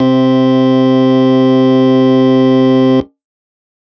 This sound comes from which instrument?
electronic organ